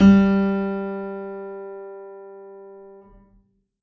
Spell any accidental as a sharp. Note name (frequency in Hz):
G3 (196 Hz)